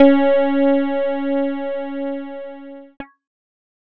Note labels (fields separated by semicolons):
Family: keyboard; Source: electronic; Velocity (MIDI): 75; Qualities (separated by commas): distorted